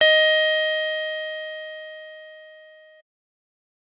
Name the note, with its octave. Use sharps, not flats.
D#5